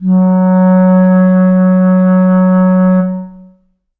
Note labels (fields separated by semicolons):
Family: reed; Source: acoustic; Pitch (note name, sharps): F#3; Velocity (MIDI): 50; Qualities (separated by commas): dark, long release, reverb